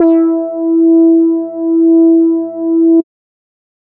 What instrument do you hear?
synthesizer bass